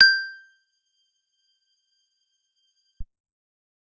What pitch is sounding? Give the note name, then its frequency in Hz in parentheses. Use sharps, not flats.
G6 (1568 Hz)